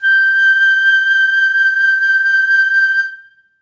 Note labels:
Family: flute; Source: acoustic; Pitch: G6; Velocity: 25; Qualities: reverb

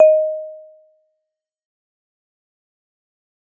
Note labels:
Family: mallet percussion; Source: acoustic; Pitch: D#5; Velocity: 100; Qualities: fast decay, percussive

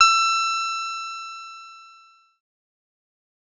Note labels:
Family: bass; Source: synthesizer; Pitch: E6; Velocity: 100; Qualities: bright, distorted, fast decay

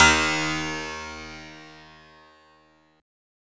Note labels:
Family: synthesizer lead; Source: synthesizer; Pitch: D#2; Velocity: 127; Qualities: bright, distorted

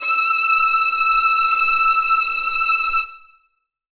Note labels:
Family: string; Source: acoustic; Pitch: E6; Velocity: 100; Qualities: bright, reverb

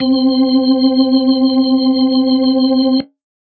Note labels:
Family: organ; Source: electronic; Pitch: C4; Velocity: 50; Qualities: reverb

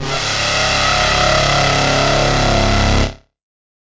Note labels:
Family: guitar; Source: electronic; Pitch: C#1; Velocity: 50

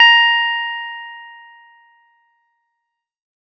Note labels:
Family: keyboard; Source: electronic; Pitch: A#5; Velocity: 50

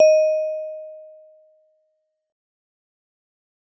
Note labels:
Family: mallet percussion; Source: acoustic; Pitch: D#5; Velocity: 75; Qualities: fast decay

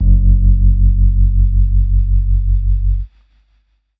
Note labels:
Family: keyboard; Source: electronic; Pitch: F#1; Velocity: 25; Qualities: dark

